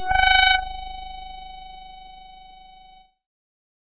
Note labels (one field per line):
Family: keyboard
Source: synthesizer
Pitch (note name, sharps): F#5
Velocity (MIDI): 75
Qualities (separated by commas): bright, distorted